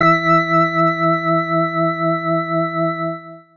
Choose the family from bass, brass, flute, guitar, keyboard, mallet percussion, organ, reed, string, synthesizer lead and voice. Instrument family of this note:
organ